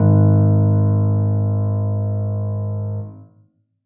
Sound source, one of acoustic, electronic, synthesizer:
acoustic